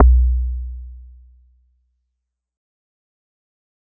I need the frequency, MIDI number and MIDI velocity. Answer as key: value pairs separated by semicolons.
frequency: 61.74 Hz; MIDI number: 35; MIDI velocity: 75